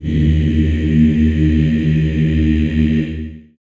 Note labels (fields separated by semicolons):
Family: voice; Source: acoustic; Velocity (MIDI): 25; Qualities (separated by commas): long release, reverb